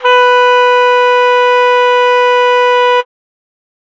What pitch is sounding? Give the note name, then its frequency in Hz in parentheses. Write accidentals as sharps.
B4 (493.9 Hz)